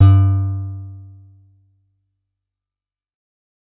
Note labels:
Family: guitar; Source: acoustic; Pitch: G2; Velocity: 25; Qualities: fast decay

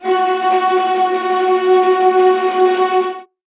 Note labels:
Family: string; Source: acoustic; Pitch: F#4; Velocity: 100; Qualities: bright, non-linear envelope, reverb

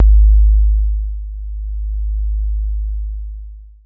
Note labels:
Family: keyboard; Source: electronic; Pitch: G#1; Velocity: 127; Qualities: dark, long release

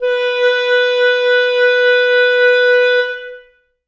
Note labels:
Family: reed; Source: acoustic; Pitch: B4; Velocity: 127; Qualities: long release, reverb

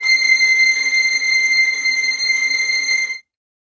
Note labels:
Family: string; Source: acoustic; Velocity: 100; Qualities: non-linear envelope, reverb

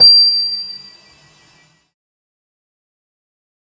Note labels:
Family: keyboard; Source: electronic; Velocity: 25; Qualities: bright, fast decay

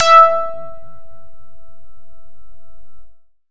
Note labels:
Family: bass; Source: synthesizer; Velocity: 50; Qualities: distorted

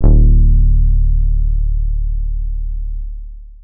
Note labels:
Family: guitar; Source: electronic; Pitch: D1; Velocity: 25; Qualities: long release

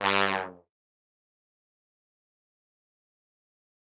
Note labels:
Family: brass; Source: acoustic; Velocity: 25; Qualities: bright, fast decay, reverb

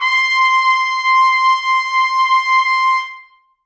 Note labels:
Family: brass; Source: acoustic; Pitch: C6; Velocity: 127; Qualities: bright, reverb

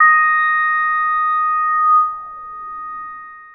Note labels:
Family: synthesizer lead; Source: synthesizer; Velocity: 127; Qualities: long release

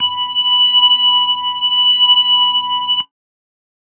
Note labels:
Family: keyboard; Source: electronic; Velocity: 100

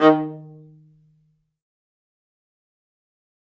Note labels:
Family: string; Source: acoustic; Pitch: D#3; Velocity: 127; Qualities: fast decay, percussive, reverb

